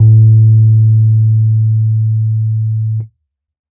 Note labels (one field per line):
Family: keyboard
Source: electronic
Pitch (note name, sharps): A2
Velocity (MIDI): 50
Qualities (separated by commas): dark